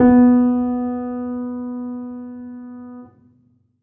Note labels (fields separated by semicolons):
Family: keyboard; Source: acoustic; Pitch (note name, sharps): B3; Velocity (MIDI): 50; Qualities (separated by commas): reverb